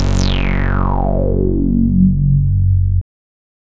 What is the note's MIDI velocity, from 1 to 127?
127